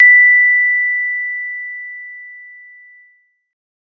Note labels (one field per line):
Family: mallet percussion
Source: acoustic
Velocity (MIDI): 75